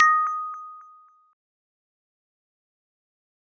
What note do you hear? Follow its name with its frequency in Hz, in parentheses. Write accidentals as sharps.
D#6 (1245 Hz)